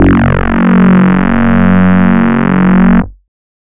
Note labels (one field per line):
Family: bass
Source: synthesizer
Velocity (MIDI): 75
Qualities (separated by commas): distorted